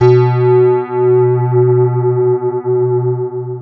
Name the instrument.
electronic guitar